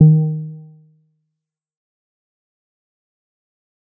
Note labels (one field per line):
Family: bass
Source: synthesizer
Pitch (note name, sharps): D#3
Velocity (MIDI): 25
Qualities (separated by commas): dark, fast decay, percussive